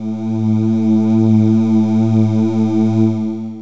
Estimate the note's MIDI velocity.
75